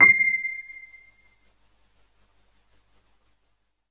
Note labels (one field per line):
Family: keyboard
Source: electronic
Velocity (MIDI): 50